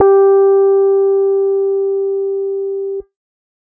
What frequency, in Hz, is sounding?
392 Hz